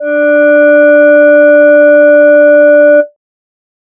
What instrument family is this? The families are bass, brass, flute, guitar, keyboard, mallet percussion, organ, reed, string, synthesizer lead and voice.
voice